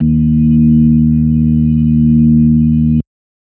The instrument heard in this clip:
electronic organ